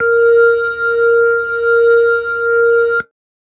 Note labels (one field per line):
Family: keyboard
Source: electronic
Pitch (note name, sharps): A#4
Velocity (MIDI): 75